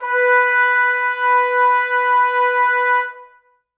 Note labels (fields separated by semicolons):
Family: brass; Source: acoustic; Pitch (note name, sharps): B4; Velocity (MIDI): 75; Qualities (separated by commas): reverb